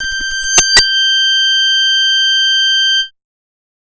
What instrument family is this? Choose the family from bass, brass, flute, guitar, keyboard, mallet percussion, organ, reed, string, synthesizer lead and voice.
bass